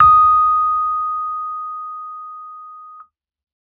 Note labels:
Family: keyboard; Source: electronic; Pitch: D#6; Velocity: 100

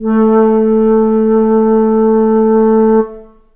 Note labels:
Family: flute; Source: acoustic; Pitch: A3; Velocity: 50; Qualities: long release, reverb

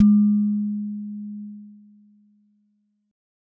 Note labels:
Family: mallet percussion; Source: acoustic; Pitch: G#3; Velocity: 50; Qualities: dark

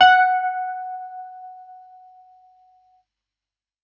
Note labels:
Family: keyboard; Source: electronic; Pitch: F#5; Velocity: 127

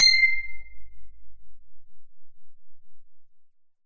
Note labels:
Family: synthesizer lead; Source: synthesizer; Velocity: 127; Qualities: long release

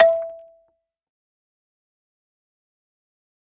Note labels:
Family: mallet percussion; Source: acoustic; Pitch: E5; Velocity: 100; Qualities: fast decay, percussive, reverb

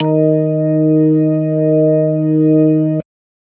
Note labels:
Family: organ; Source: electronic; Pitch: D#3; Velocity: 25

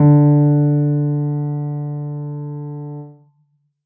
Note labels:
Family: keyboard; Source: acoustic; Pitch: D3; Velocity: 75; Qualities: reverb

